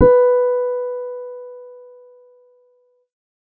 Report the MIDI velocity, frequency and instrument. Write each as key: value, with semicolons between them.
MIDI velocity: 25; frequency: 493.9 Hz; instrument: synthesizer keyboard